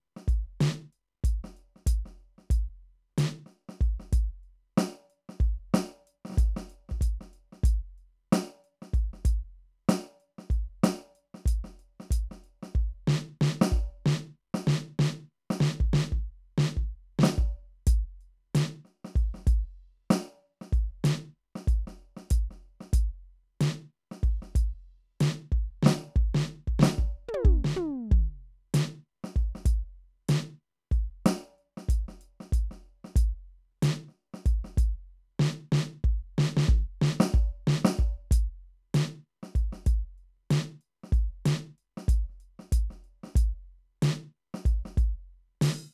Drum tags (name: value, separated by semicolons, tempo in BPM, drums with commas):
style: hip-hop; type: beat; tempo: 94 BPM; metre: 4/4; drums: crash, closed hi-hat, open hi-hat, snare, high tom, mid tom, floor tom, kick